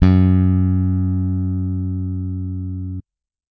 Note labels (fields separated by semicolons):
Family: bass; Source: electronic; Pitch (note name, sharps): F#2; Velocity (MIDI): 127